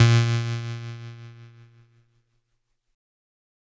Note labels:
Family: keyboard; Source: electronic; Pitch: A#2; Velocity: 50; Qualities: bright, distorted

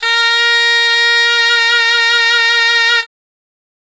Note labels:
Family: reed; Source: acoustic; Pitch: A#4; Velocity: 75; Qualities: reverb

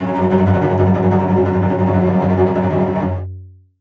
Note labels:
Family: string; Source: acoustic; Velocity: 100; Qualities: long release, non-linear envelope, reverb

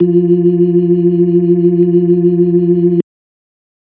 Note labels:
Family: organ; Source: electronic; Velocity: 25; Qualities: dark

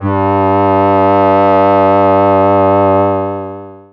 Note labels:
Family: voice; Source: synthesizer; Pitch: G2; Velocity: 100; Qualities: distorted, long release

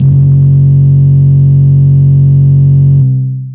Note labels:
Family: guitar; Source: electronic; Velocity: 50; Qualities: bright, distorted, long release

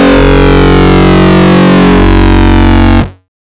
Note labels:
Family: bass; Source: synthesizer; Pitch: F#1; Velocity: 100; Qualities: bright, distorted

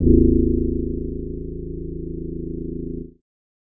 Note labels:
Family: bass; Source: synthesizer; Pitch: A0; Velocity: 25; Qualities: dark

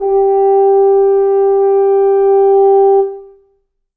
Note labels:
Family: brass; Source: acoustic; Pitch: G4; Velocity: 25; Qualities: reverb

